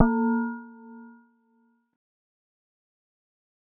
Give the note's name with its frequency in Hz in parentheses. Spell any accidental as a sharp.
A#3 (233.1 Hz)